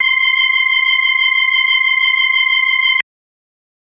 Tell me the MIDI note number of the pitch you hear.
84